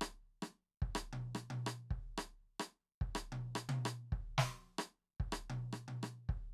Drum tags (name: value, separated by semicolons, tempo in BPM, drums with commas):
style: Afro-Cuban rumba; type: beat; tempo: 110 BPM; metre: 4/4; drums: snare, cross-stick, high tom, kick